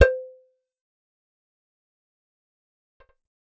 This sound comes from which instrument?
synthesizer bass